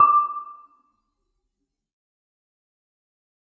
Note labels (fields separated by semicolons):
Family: mallet percussion; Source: acoustic; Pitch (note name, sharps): D6; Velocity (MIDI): 25; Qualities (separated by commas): dark, fast decay, percussive, reverb